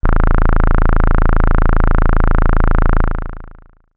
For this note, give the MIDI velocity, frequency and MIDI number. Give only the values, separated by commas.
127, 27.5 Hz, 21